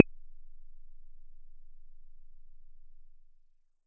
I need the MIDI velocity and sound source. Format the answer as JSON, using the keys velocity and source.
{"velocity": 100, "source": "synthesizer"}